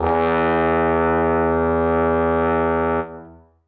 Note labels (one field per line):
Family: brass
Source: acoustic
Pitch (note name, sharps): E2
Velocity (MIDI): 50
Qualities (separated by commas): reverb